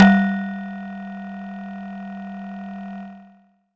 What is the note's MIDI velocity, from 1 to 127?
127